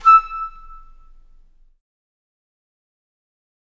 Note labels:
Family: flute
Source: acoustic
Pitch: E6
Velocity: 25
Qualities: fast decay, reverb

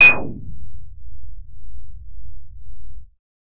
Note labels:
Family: bass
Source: synthesizer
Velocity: 100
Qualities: distorted

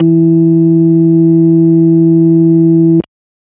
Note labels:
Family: organ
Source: electronic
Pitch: E3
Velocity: 75

